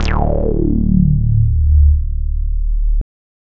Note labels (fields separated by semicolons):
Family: bass; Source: synthesizer; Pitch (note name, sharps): D1; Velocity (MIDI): 75; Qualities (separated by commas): distorted